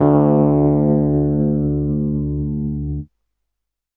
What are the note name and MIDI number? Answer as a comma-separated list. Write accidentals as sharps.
D2, 38